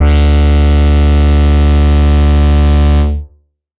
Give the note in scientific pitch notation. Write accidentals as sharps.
D2